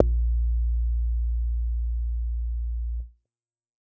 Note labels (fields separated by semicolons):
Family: bass; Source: synthesizer; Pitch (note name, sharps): A#1; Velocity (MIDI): 50; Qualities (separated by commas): distorted